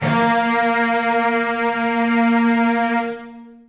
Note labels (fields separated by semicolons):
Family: string; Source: acoustic; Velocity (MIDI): 127; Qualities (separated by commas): long release, reverb